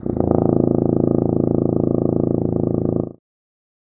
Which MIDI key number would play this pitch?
21